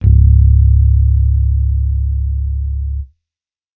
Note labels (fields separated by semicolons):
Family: bass; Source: electronic; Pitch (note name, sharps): C#1; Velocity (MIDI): 25